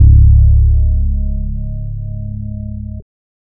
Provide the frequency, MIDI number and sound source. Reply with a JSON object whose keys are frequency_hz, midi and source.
{"frequency_hz": 34.65, "midi": 25, "source": "synthesizer"}